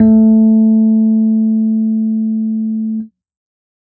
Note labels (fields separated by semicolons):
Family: keyboard; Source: electronic; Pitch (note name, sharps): A3; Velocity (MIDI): 75; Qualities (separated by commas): dark